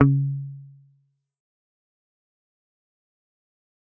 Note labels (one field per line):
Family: guitar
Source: electronic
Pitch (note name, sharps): C#3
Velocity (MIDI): 100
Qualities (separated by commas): fast decay